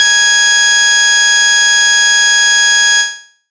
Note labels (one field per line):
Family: bass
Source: synthesizer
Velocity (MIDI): 50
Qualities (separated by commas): bright, distorted